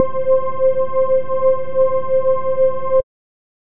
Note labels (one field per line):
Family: bass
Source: synthesizer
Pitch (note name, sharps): C5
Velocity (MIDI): 75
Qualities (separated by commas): dark